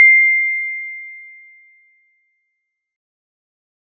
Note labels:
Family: mallet percussion; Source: acoustic; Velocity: 75

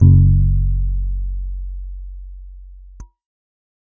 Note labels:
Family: keyboard; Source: electronic; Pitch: F#1; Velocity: 75

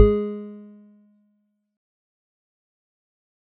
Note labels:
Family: mallet percussion; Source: acoustic; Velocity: 75; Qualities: fast decay, percussive

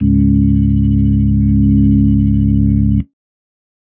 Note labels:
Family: organ; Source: electronic; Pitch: C#1; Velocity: 100; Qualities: dark

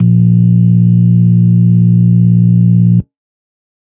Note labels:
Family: organ; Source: electronic; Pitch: A#1; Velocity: 127; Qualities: dark

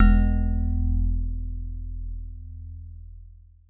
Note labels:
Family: mallet percussion; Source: acoustic; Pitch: E1; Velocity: 100

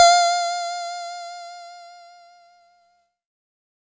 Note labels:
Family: keyboard; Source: electronic; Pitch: F5; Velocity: 100; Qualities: bright

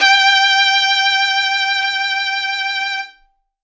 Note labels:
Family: string; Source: acoustic; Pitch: G5; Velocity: 127; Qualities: bright

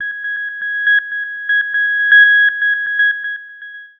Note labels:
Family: synthesizer lead; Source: synthesizer; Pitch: G#6; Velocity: 127; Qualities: long release, tempo-synced

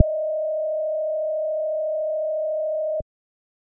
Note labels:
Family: bass; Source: synthesizer; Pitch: D#5; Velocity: 50; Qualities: dark

